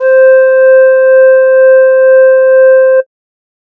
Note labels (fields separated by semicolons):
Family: flute; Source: synthesizer; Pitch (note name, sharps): C5; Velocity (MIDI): 127